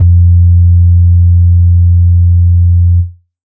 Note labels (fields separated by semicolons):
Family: organ; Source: electronic; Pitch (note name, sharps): F2; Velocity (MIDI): 25; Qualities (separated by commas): dark